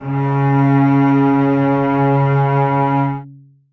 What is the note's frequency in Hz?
138.6 Hz